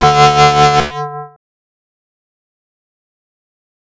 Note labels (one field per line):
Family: bass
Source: synthesizer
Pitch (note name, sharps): D3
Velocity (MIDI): 127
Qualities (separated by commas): distorted, fast decay, multiphonic